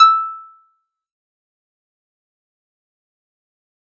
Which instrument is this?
acoustic guitar